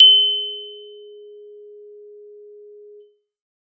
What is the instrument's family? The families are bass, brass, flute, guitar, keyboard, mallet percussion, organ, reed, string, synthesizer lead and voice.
keyboard